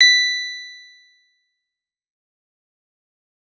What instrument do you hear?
electronic guitar